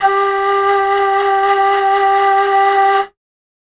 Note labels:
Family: flute; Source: acoustic; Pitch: G4; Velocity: 100; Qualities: multiphonic

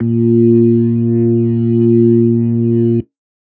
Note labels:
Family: organ; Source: electronic; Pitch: A#2; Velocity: 127

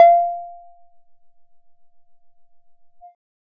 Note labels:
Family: bass; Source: synthesizer; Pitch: F5; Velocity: 50; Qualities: percussive

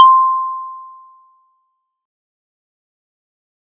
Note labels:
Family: mallet percussion; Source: acoustic; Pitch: C6; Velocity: 25; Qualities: fast decay

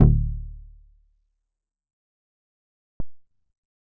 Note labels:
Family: bass; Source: synthesizer; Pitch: D1; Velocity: 100; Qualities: fast decay, percussive

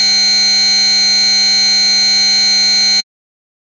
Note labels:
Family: bass; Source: synthesizer; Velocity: 127; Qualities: bright, distorted

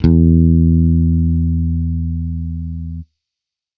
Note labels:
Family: bass; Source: electronic; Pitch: E2; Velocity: 75; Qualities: distorted

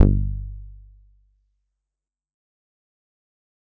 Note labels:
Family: bass; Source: synthesizer; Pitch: G1; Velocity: 50; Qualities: dark, distorted, fast decay

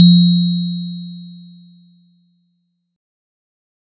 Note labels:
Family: mallet percussion; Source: acoustic; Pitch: F3; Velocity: 25

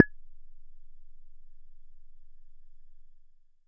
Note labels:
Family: bass; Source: synthesizer; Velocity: 75

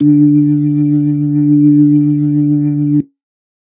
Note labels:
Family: organ; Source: electronic; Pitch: D3; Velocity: 127; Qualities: dark

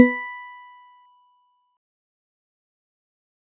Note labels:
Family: mallet percussion; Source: acoustic; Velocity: 25; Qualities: fast decay, percussive

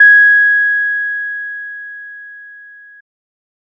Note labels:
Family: bass; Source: synthesizer; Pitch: G#6; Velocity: 50

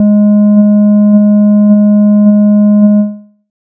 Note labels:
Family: bass; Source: synthesizer; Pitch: G#3; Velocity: 25; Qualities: dark

